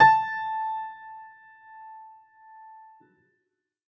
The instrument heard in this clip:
acoustic keyboard